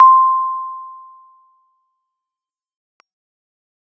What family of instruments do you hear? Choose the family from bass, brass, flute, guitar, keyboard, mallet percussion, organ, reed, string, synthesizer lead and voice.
keyboard